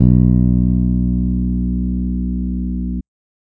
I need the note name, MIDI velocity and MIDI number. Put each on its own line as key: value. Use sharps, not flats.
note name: B1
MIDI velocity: 75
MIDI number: 35